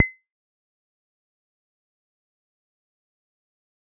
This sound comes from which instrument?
synthesizer bass